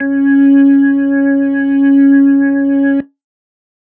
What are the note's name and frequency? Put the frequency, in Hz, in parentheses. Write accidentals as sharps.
C#4 (277.2 Hz)